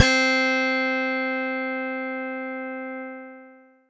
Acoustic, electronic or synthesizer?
electronic